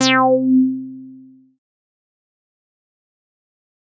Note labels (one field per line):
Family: bass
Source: synthesizer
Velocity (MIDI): 75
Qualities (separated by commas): distorted, fast decay